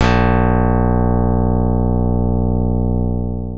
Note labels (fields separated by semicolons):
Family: keyboard; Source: electronic; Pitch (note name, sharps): B0; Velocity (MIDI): 127; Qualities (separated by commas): bright, long release